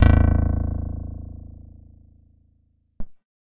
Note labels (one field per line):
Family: keyboard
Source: electronic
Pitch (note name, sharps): A0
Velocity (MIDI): 25